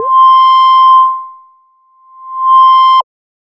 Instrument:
synthesizer bass